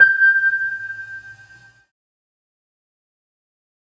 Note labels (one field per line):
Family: keyboard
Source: electronic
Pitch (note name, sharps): G6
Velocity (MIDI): 75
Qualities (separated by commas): fast decay